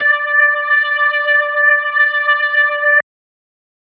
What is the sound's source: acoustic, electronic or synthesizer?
electronic